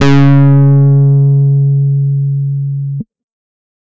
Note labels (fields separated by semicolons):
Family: guitar; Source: electronic; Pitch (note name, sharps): C#3; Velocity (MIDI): 50; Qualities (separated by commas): bright, distorted